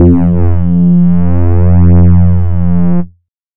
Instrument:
synthesizer bass